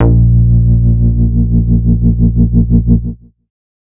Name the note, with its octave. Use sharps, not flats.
A#1